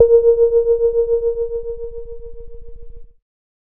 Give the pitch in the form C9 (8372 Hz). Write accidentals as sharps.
A#4 (466.2 Hz)